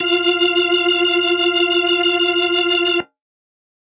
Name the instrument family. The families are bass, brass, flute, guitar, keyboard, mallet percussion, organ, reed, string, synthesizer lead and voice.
organ